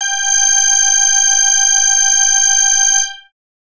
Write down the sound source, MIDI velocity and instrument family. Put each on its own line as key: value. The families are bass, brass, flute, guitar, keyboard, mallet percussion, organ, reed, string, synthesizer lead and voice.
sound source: synthesizer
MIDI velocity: 127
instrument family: bass